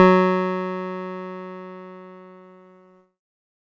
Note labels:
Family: keyboard; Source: electronic; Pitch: F#3; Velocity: 75; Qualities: distorted

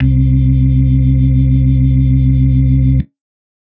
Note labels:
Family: organ; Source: electronic; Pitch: C2; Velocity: 25; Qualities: dark

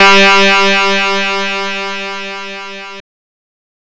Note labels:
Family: guitar; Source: synthesizer; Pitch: G3; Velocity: 75; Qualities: bright, distorted

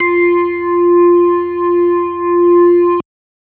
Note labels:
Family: organ; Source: electronic; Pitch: F4; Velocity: 50

